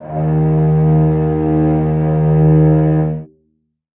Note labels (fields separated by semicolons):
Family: string; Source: acoustic; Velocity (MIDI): 25; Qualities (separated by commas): reverb